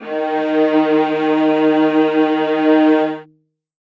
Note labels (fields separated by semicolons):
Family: string; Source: acoustic; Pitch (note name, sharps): D#3; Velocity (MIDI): 100; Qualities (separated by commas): reverb